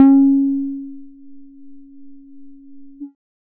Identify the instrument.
synthesizer bass